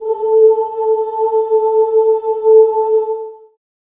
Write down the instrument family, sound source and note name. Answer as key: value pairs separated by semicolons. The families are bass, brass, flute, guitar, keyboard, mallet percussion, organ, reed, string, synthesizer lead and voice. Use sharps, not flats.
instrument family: voice; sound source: acoustic; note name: A4